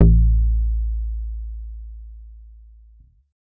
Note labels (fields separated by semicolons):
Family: bass; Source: synthesizer; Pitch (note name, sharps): A1; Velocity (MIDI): 75; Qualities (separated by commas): dark